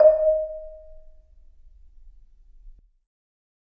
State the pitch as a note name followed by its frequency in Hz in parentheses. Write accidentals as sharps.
D#5 (622.3 Hz)